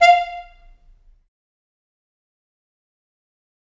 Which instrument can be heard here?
acoustic reed instrument